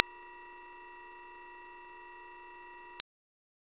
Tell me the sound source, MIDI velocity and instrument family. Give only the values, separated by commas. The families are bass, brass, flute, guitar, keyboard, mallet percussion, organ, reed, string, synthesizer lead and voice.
electronic, 25, organ